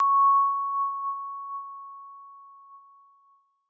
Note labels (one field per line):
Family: keyboard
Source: electronic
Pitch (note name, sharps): C#6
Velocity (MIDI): 100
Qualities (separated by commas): bright